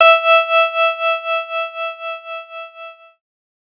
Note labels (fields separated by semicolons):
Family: keyboard; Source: electronic; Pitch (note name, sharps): E5; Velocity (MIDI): 25